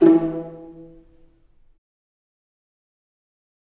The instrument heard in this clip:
acoustic string instrument